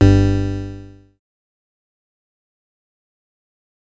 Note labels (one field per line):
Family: bass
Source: synthesizer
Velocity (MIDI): 75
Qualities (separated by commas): bright, distorted, fast decay